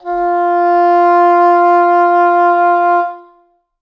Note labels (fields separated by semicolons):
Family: reed; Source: acoustic; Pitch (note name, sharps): F4; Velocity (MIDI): 50; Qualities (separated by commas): reverb